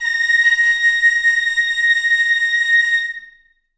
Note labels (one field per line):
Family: flute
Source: acoustic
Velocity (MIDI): 100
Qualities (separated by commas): reverb